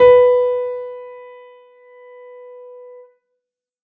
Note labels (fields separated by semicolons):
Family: keyboard; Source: acoustic; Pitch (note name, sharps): B4; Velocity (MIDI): 75; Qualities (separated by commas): reverb